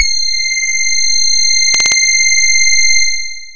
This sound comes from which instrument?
synthesizer voice